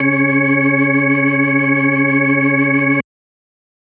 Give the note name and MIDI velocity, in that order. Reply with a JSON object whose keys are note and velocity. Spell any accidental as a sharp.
{"note": "C#3", "velocity": 50}